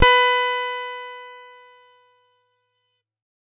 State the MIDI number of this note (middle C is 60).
71